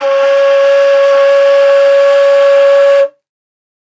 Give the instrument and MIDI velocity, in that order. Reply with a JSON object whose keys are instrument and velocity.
{"instrument": "acoustic flute", "velocity": 127}